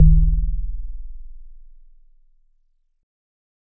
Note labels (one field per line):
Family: organ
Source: electronic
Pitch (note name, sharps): D#0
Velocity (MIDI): 25